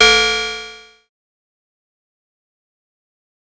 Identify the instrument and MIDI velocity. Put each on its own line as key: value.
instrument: synthesizer bass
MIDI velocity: 75